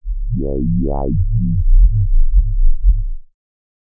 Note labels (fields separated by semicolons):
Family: bass; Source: synthesizer; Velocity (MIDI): 50; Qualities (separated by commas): distorted, non-linear envelope